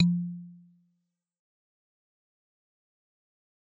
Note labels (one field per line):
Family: mallet percussion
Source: acoustic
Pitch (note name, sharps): F3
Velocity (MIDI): 127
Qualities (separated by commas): fast decay, percussive